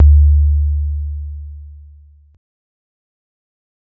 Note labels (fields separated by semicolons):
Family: keyboard; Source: electronic; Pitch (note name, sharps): D2; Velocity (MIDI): 25; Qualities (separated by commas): dark, fast decay